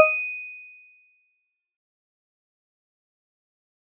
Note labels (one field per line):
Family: mallet percussion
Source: acoustic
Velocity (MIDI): 127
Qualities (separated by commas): fast decay, percussive